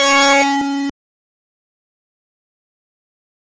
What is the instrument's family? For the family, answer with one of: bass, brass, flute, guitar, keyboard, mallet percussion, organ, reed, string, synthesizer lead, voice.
bass